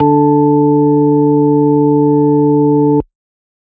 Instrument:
electronic organ